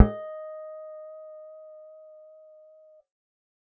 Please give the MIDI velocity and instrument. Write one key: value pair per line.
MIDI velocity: 25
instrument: synthesizer bass